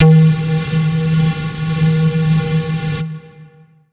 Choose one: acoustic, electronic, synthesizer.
acoustic